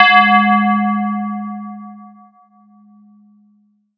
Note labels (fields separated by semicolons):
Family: mallet percussion; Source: electronic; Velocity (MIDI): 127; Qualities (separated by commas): multiphonic